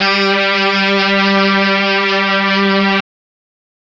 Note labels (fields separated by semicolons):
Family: brass; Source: electronic; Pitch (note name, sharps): G3; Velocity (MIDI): 127